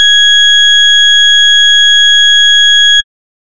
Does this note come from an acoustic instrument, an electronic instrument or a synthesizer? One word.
synthesizer